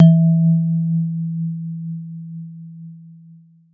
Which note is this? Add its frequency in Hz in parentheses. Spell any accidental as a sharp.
E3 (164.8 Hz)